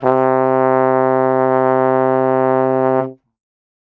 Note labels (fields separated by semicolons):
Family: brass; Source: acoustic; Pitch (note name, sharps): C3; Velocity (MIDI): 50